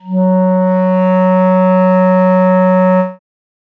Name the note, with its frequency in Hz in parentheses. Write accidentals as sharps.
F#3 (185 Hz)